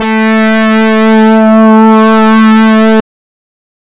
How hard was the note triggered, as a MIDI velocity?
100